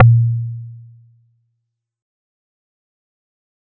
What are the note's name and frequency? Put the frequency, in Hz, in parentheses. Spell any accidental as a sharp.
A#2 (116.5 Hz)